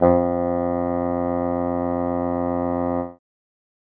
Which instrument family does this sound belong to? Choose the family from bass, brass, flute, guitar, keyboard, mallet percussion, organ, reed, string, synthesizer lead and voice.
reed